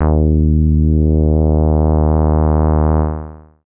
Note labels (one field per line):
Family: bass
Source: synthesizer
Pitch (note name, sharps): D#2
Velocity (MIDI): 50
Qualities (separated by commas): distorted, long release